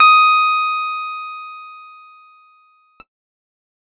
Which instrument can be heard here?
electronic keyboard